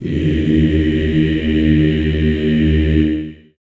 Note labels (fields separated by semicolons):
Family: voice; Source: acoustic; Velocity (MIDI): 100; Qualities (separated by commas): reverb